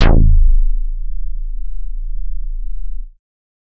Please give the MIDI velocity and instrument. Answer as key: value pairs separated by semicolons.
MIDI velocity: 127; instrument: synthesizer bass